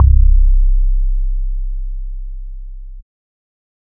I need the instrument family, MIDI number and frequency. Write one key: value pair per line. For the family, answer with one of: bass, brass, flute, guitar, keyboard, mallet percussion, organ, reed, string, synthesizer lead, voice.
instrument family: bass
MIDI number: 24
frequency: 32.7 Hz